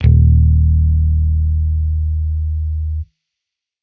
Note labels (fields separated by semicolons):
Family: bass; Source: electronic; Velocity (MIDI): 25